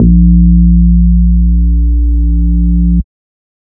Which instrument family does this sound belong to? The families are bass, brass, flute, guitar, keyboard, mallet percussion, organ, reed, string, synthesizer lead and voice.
bass